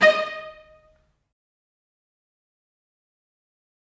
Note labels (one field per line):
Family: string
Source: acoustic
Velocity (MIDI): 75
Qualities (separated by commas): fast decay, percussive, reverb